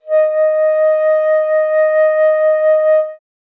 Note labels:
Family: flute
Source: acoustic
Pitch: D#5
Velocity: 75

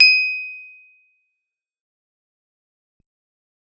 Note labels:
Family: guitar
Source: electronic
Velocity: 25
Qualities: bright, fast decay, percussive

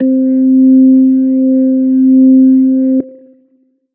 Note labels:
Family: organ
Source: electronic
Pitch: C4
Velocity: 127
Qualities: dark

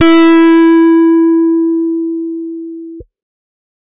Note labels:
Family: guitar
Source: electronic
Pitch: E4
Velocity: 50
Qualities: bright, distorted

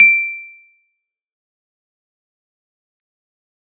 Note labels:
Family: keyboard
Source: electronic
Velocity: 100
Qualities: fast decay, percussive

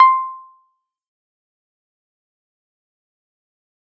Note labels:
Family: keyboard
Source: electronic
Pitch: C6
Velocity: 50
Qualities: fast decay, percussive

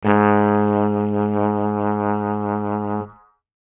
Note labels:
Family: brass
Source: acoustic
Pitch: G#2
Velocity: 25

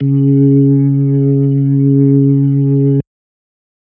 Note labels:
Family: organ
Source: electronic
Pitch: C#3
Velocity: 50

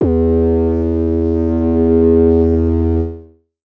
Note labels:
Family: synthesizer lead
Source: synthesizer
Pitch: E2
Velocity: 50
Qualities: distorted, multiphonic, non-linear envelope

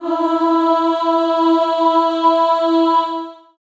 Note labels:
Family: voice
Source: acoustic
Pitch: E4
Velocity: 75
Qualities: reverb

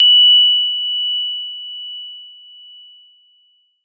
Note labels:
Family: keyboard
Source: electronic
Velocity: 75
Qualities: bright

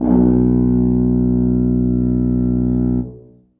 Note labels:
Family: brass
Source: acoustic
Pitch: B1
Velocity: 100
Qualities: dark, reverb

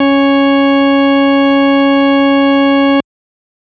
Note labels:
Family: organ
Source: electronic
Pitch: C#4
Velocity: 75

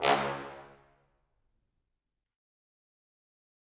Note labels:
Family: brass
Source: acoustic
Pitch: C#2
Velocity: 127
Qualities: bright, fast decay, reverb

